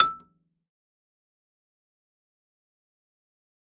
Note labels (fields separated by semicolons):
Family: mallet percussion; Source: acoustic; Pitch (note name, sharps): E6; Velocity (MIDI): 100; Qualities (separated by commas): fast decay, percussive, reverb